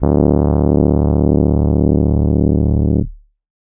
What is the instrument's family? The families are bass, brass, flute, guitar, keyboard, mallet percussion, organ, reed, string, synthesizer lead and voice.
keyboard